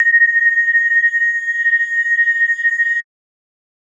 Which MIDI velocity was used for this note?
100